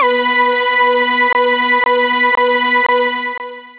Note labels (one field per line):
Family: synthesizer lead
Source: synthesizer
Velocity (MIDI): 25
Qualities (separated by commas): bright, long release